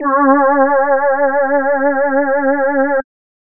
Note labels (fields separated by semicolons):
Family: voice; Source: synthesizer; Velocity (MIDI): 25